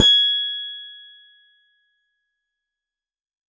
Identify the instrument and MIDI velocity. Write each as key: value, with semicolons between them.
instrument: electronic keyboard; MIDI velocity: 75